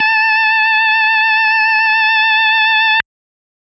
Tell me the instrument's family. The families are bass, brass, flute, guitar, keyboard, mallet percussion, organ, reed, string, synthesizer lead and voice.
organ